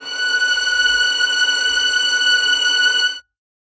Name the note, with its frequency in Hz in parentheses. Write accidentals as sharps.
F#6 (1480 Hz)